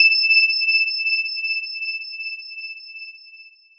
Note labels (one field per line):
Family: mallet percussion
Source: electronic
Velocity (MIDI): 100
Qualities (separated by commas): bright, long release